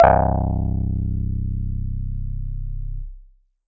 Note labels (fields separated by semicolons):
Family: keyboard; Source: electronic; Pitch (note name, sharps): C1; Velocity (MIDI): 25; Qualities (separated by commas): distorted